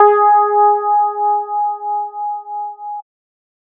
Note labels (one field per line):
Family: bass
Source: synthesizer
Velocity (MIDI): 127